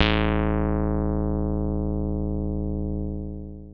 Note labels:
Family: keyboard; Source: electronic; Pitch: A0; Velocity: 100; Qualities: distorted, long release

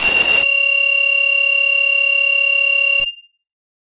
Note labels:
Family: guitar; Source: electronic; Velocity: 75; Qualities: bright, distorted

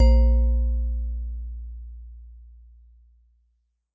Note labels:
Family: mallet percussion; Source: acoustic; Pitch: A#1; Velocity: 75

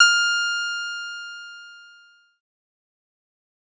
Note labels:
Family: bass; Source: synthesizer; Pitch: F6; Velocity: 50; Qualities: distorted, fast decay

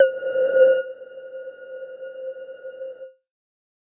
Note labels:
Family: mallet percussion; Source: electronic; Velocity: 127; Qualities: non-linear envelope

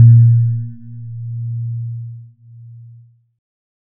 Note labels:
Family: keyboard; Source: electronic; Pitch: A#2; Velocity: 25

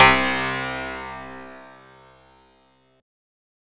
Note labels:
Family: synthesizer lead; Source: synthesizer; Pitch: C2; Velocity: 127; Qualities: bright, distorted

